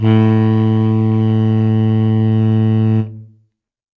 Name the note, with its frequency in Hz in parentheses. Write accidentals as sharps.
A2 (110 Hz)